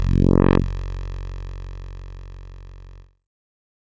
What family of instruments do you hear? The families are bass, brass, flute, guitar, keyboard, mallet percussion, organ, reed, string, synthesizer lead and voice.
keyboard